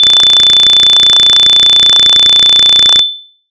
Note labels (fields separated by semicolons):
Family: bass; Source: synthesizer; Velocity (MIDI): 100; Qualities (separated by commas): bright